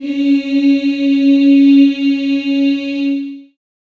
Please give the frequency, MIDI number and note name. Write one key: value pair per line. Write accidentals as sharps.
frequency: 277.2 Hz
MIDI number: 61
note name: C#4